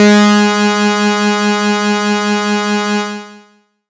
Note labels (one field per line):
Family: bass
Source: synthesizer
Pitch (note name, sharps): G#3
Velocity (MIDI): 75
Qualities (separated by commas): bright, distorted, long release